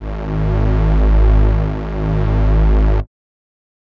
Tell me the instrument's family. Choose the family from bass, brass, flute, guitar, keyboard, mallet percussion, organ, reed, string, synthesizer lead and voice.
reed